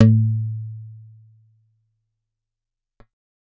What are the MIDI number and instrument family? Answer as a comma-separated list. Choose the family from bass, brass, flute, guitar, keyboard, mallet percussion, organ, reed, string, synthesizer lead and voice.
45, guitar